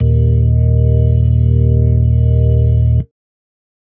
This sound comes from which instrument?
electronic organ